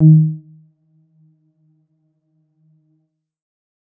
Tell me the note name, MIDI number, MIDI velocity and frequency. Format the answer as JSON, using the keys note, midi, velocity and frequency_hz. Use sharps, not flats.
{"note": "D#3", "midi": 51, "velocity": 75, "frequency_hz": 155.6}